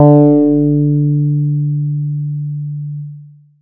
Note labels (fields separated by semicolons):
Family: bass; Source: synthesizer; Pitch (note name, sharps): D3; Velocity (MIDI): 50; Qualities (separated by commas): distorted